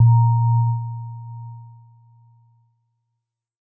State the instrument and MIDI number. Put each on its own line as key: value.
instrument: electronic keyboard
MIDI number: 46